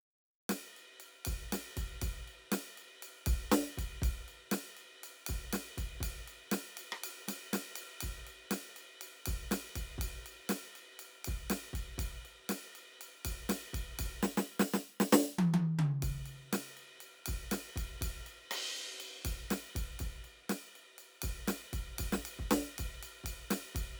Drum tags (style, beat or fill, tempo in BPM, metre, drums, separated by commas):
rock, beat, 120 BPM, 4/4, ride, snare, cross-stick, high tom, mid tom, kick